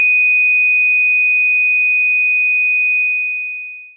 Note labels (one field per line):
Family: synthesizer lead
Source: synthesizer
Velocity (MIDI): 100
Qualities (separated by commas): bright, long release